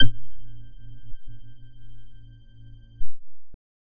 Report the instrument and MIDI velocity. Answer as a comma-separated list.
synthesizer bass, 25